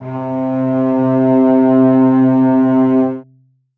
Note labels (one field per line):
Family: string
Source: acoustic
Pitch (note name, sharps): C3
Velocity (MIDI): 50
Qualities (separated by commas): reverb